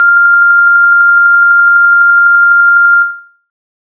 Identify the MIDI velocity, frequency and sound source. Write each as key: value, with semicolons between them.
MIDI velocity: 25; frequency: 1397 Hz; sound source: synthesizer